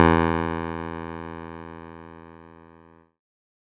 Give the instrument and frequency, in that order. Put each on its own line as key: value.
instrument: electronic keyboard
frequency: 82.41 Hz